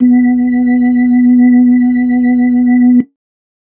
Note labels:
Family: organ; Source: electronic; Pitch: B3; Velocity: 127; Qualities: dark

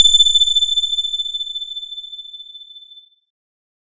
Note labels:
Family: keyboard; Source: electronic; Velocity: 75; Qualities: bright

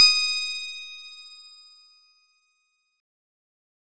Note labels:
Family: synthesizer lead; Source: synthesizer; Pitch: D#6; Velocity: 50

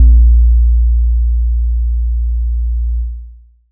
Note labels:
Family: mallet percussion; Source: acoustic; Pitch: A#1; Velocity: 25; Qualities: dark, long release

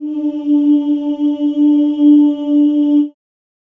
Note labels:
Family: voice; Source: acoustic; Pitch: D4; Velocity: 50; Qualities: dark, reverb

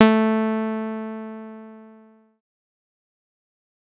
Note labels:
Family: bass; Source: synthesizer; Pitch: A3; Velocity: 25; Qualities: distorted, fast decay

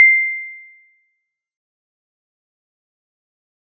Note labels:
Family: mallet percussion; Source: acoustic; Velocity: 127; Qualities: fast decay, percussive

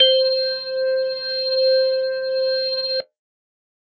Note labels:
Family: organ; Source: electronic; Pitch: C5; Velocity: 25

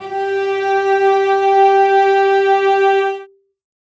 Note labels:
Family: string; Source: acoustic; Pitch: G4; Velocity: 75; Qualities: reverb

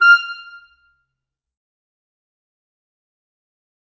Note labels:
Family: reed; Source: acoustic; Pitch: F6; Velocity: 127; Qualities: fast decay, percussive, reverb

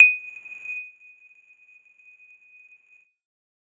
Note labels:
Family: mallet percussion; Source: electronic; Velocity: 75; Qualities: bright, non-linear envelope

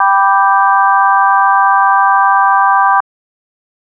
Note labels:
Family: organ; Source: electronic; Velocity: 25

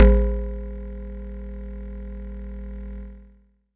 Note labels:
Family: mallet percussion; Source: acoustic; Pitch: A1; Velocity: 127; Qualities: distorted

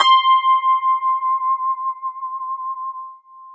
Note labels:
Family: guitar; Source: electronic; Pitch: C6; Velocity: 127; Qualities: long release, multiphonic, non-linear envelope

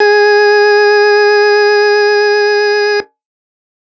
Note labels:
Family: organ; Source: electronic; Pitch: G#4; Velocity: 100

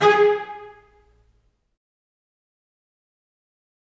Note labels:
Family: string; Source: acoustic; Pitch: G#4; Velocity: 75; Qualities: fast decay, percussive, reverb

